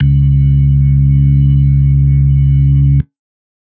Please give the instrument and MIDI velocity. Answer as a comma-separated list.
electronic organ, 75